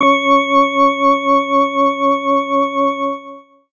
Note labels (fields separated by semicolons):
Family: organ; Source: electronic; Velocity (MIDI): 50; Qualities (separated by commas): distorted, long release